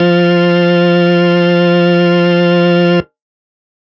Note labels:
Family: organ; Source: electronic; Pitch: F3; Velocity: 100; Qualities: distorted

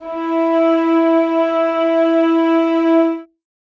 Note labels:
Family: string; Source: acoustic; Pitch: E4; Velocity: 75; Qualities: reverb

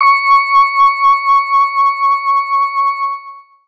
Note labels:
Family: organ; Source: electronic; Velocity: 127; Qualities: long release

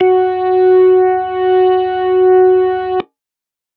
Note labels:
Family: organ; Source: electronic; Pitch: F#4; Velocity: 100

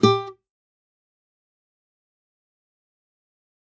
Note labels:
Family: guitar; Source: acoustic; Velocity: 25; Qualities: fast decay, percussive, reverb

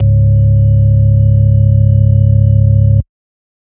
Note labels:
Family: organ; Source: electronic; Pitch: C#1; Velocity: 50; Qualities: dark

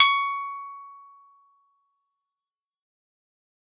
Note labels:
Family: guitar; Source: acoustic; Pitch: C#6; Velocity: 25; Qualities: fast decay, reverb

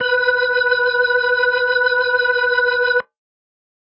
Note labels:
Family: organ; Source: electronic; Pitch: B4; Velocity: 50

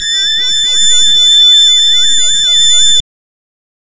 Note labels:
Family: reed; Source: synthesizer; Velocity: 127; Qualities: bright, distorted, non-linear envelope

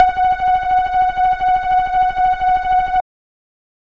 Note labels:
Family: bass; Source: synthesizer; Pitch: F#5; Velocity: 50

